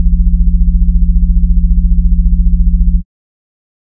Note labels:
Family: organ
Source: electronic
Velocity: 127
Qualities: dark

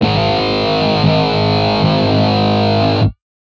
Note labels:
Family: guitar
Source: synthesizer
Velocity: 25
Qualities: bright, distorted

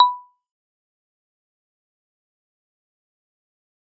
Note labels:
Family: mallet percussion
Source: acoustic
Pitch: B5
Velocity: 25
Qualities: fast decay, percussive

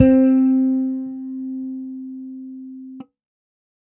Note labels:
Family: bass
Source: electronic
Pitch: C4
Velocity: 75

